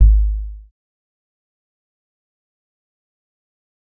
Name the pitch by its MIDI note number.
32